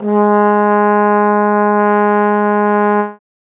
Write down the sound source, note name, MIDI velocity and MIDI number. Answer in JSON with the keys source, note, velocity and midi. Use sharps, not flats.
{"source": "acoustic", "note": "G#3", "velocity": 75, "midi": 56}